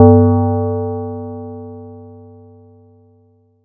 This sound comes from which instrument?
acoustic mallet percussion instrument